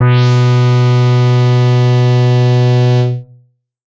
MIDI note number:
47